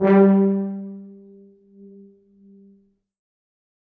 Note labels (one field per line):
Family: brass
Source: acoustic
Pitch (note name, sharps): G3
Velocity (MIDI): 25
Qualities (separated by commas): reverb